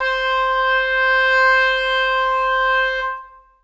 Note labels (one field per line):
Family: reed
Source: acoustic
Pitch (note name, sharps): C5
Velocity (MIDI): 127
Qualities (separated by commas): reverb